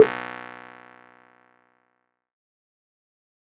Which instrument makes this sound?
electronic keyboard